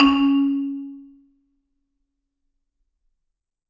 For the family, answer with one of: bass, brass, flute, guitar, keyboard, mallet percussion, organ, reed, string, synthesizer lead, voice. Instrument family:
mallet percussion